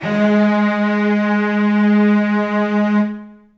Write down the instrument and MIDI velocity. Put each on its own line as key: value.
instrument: acoustic string instrument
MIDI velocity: 127